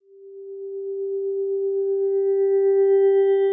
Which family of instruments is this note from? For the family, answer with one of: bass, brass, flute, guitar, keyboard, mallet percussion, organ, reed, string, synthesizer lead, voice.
guitar